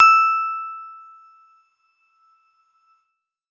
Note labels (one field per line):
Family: keyboard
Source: electronic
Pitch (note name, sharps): E6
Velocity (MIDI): 127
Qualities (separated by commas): bright